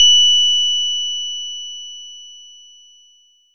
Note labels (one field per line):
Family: bass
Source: synthesizer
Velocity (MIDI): 50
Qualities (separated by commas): bright, distorted